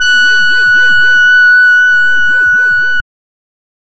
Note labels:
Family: reed; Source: synthesizer; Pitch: F#6; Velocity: 50; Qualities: distorted, non-linear envelope

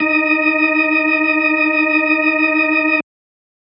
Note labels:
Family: organ; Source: electronic; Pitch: D#4; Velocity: 100

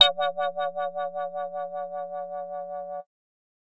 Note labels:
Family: bass; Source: synthesizer; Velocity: 75; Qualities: distorted

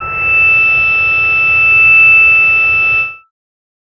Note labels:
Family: bass; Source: synthesizer; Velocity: 25

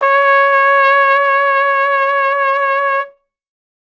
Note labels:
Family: brass; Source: acoustic; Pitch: C#5; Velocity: 100

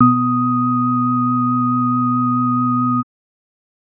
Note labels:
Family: organ; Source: electronic; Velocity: 25; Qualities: multiphonic

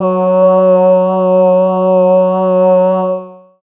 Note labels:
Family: voice; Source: synthesizer; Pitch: F#3; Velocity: 100; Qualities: long release

